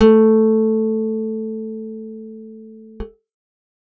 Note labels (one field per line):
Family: guitar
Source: acoustic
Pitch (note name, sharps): A3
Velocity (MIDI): 100